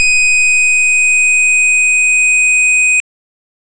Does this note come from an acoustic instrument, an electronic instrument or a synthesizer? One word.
electronic